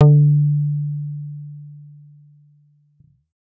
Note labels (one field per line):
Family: bass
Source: synthesizer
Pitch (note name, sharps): D3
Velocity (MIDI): 127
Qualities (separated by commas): dark